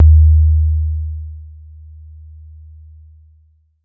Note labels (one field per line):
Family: keyboard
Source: electronic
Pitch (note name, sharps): D#2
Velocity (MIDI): 50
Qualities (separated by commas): dark